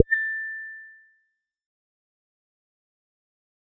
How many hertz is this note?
1760 Hz